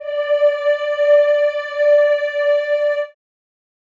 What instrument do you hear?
acoustic voice